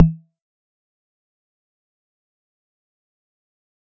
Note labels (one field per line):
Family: mallet percussion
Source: electronic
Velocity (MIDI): 25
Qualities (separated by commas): fast decay, percussive